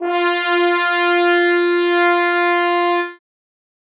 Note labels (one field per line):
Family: brass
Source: acoustic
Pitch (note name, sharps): F4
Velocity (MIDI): 127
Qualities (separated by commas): bright, reverb